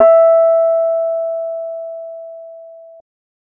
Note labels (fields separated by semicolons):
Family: keyboard; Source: electronic; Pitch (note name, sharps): E5; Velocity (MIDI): 100; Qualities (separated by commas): dark